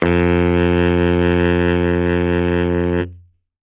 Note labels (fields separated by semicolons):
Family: reed; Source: acoustic; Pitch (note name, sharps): F2; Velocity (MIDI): 50